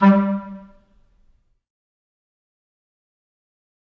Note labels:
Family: reed; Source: acoustic; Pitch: G3; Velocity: 25; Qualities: fast decay, percussive, reverb

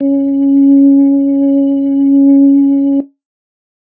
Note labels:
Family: organ; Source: electronic; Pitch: C#4; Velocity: 127; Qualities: dark

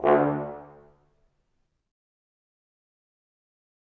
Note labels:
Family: brass; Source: acoustic; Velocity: 75; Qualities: fast decay, reverb

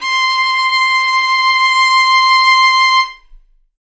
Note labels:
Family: string; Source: acoustic; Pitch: C6; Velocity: 25; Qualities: bright, reverb

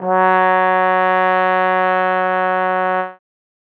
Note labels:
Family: brass; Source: acoustic; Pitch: F#3; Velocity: 100

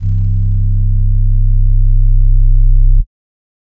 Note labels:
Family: flute; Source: synthesizer; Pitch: C1; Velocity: 25; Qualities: dark

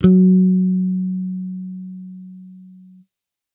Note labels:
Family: bass; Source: electronic; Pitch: F#3; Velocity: 75

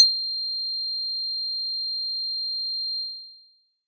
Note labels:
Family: mallet percussion; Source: acoustic; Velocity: 75

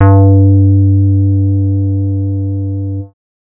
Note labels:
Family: bass; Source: synthesizer; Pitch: G2; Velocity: 25; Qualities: dark

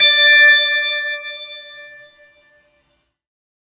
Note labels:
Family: keyboard; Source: synthesizer; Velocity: 50; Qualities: bright

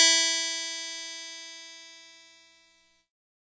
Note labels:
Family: keyboard; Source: electronic; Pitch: E4; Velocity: 25; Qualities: bright, distorted

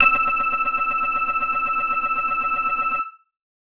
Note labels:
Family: keyboard; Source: electronic; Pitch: E6; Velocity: 75; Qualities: distorted

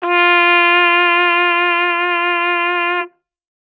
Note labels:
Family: brass; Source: acoustic; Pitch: F4; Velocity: 100; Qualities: bright

